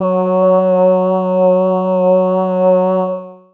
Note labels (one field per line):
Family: voice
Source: synthesizer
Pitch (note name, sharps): F#3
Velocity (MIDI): 50